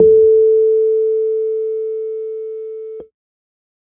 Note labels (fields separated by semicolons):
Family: keyboard; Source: electronic; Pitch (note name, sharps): A4; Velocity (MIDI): 25